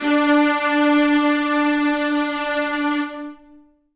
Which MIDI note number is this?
62